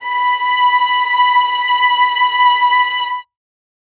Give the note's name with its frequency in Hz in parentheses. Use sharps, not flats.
B5 (987.8 Hz)